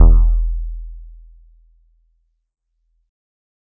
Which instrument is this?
electronic keyboard